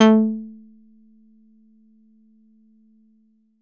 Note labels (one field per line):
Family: guitar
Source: synthesizer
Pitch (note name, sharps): A3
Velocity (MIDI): 75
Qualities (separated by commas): percussive